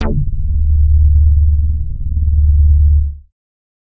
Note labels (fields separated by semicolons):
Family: bass; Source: synthesizer; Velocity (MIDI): 75; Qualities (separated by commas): distorted